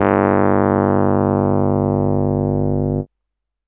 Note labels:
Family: keyboard; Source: electronic; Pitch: G1; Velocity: 127; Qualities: distorted

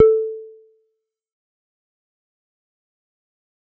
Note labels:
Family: bass; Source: synthesizer; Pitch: A4; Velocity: 75; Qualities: fast decay, percussive

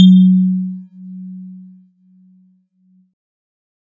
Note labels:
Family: keyboard; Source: synthesizer; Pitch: F#3; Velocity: 127

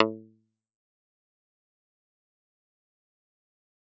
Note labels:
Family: guitar; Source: electronic; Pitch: A2; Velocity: 127; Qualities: fast decay, percussive

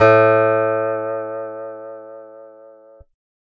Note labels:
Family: guitar; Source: acoustic; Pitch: A2; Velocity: 50

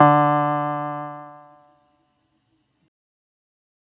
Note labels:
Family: keyboard; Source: electronic; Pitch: D3; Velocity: 100

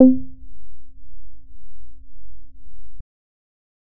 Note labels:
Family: bass; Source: synthesizer; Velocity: 50; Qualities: dark

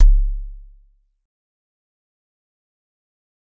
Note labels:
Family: mallet percussion; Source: acoustic; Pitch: C#1; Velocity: 50; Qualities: fast decay, percussive

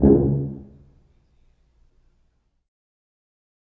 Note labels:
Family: brass; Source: acoustic; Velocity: 50; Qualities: fast decay, reverb

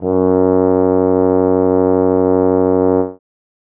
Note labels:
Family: brass; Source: acoustic; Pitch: F#2; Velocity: 127; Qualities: dark

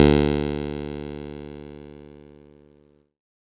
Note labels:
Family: keyboard; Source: electronic; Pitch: D2; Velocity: 50; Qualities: bright, distorted

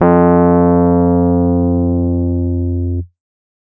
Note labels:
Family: keyboard; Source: electronic; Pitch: F2; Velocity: 50; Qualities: distorted

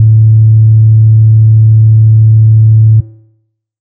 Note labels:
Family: bass; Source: synthesizer; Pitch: A2; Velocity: 75; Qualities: dark

